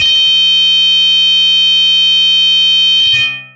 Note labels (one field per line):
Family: guitar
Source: electronic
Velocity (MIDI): 100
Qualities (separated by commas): bright, distorted, long release